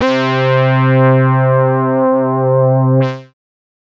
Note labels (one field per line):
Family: bass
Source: synthesizer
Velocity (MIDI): 25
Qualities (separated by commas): distorted, multiphonic